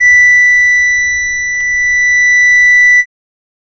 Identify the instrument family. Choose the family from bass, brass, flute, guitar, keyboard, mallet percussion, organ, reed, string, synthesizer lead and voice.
reed